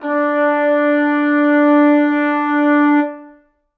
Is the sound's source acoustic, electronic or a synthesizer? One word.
acoustic